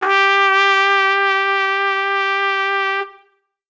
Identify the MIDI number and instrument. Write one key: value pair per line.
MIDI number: 67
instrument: acoustic brass instrument